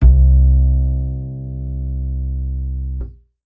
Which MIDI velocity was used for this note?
100